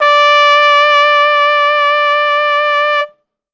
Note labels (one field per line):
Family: brass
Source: acoustic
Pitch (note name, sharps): D5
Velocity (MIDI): 127